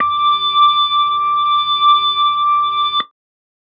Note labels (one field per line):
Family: keyboard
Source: electronic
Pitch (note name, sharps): D6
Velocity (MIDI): 100